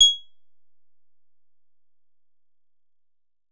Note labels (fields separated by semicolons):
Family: guitar; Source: synthesizer; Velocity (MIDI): 25; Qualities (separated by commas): bright, percussive